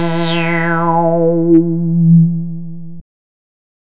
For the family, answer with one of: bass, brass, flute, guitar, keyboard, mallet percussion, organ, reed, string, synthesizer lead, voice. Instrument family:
bass